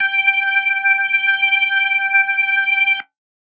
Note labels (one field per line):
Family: organ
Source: electronic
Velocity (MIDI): 25